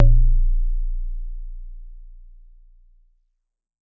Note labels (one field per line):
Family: mallet percussion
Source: acoustic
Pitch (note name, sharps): A#0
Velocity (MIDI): 50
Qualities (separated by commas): dark